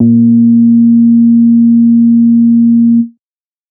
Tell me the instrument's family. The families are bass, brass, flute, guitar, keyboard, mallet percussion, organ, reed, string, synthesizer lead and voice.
bass